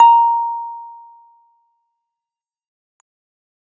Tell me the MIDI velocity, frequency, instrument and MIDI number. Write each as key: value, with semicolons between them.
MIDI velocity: 75; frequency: 932.3 Hz; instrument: electronic keyboard; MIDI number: 82